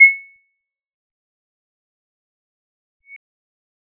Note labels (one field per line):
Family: bass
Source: synthesizer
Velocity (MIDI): 25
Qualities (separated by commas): fast decay, percussive